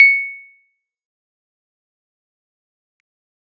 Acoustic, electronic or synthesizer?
electronic